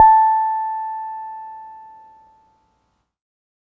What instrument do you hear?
electronic keyboard